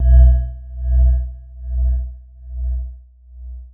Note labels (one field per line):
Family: mallet percussion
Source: electronic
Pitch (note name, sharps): B1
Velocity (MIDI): 75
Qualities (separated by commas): long release